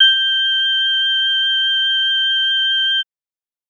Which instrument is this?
electronic organ